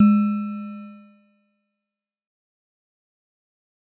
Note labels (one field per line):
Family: mallet percussion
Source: acoustic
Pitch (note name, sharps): G#3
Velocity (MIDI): 75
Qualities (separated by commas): dark, fast decay